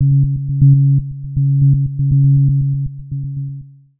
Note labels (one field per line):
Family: synthesizer lead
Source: synthesizer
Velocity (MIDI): 25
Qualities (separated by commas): dark, long release, tempo-synced